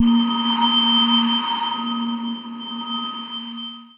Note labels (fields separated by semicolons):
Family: mallet percussion; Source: electronic; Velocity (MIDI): 50; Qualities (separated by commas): bright, long release, non-linear envelope